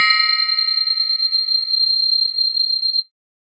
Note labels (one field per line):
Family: mallet percussion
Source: electronic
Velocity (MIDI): 75